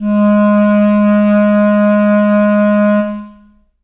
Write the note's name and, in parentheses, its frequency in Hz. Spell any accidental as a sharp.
G#3 (207.7 Hz)